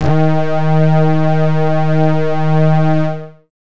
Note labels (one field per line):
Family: bass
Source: synthesizer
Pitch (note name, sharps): D#3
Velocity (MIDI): 50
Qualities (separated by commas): distorted